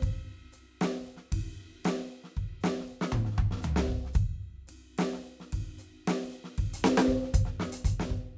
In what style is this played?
funk